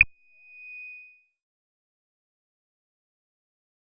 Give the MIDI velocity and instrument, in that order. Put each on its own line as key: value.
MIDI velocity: 75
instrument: synthesizer bass